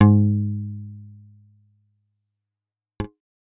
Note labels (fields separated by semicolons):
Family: bass; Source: synthesizer; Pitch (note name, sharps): G#2; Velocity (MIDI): 100; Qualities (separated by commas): fast decay